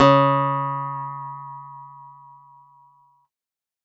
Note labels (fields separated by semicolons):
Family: guitar; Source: acoustic; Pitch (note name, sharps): C#3; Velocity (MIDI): 25